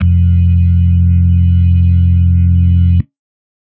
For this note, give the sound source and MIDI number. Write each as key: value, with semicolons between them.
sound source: electronic; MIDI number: 41